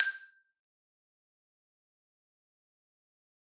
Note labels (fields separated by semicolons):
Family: mallet percussion; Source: acoustic; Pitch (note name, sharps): G6; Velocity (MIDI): 127; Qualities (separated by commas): fast decay, percussive, reverb